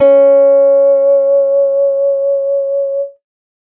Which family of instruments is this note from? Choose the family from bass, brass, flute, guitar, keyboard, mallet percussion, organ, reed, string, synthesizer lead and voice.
guitar